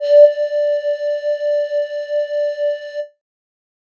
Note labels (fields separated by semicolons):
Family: flute; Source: synthesizer; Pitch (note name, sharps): D5; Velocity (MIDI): 25; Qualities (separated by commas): distorted